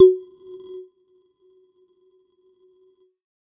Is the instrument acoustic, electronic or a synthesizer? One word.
electronic